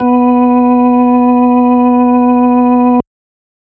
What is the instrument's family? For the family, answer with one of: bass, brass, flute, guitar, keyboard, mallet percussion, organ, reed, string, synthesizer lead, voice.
organ